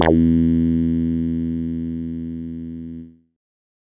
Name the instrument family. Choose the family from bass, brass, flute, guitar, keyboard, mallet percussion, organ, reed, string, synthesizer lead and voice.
bass